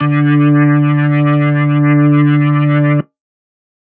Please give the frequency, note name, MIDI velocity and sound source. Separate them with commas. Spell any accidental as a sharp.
146.8 Hz, D3, 100, electronic